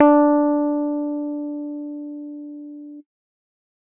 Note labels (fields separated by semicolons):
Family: keyboard; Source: electronic; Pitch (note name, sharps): D4; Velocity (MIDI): 127; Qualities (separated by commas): dark